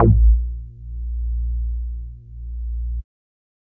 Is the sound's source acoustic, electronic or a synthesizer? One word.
synthesizer